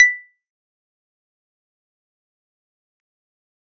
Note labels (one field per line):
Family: keyboard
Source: electronic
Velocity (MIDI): 100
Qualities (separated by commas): fast decay, percussive